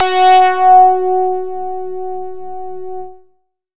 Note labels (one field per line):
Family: bass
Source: synthesizer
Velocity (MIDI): 75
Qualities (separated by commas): bright, distorted